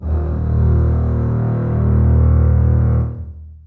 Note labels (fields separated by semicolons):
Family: string; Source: acoustic; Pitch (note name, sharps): D#1; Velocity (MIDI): 75; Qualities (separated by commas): long release, reverb